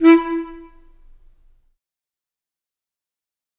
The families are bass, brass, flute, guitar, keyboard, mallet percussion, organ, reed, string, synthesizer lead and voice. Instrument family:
reed